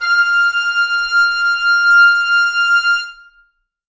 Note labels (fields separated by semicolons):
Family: reed; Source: acoustic; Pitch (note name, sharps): F6; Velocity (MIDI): 127; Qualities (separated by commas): reverb